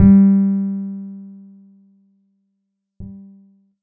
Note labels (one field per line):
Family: guitar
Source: acoustic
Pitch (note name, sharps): G3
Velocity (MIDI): 50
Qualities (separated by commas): dark